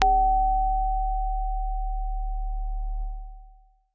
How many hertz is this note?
36.71 Hz